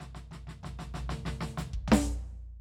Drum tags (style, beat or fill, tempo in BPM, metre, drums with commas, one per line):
funk rock
fill
92 BPM
4/4
hi-hat pedal, snare, floor tom, kick